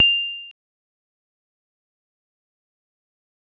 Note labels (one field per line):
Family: guitar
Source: synthesizer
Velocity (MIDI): 25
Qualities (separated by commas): dark, fast decay, percussive